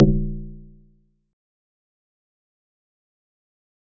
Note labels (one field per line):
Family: mallet percussion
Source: acoustic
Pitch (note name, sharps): A#0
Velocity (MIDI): 25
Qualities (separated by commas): fast decay, percussive